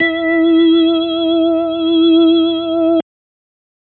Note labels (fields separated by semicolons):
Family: organ; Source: electronic; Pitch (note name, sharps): E4; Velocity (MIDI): 75